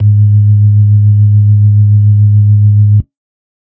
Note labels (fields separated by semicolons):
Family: organ; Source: electronic; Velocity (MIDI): 50; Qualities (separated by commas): dark